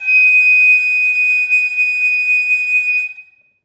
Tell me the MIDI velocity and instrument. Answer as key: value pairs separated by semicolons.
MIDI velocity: 75; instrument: acoustic flute